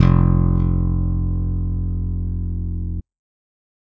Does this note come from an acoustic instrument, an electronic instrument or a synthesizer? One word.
electronic